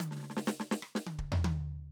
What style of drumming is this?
fast funk